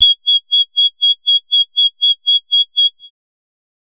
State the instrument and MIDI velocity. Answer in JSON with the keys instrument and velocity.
{"instrument": "synthesizer bass", "velocity": 127}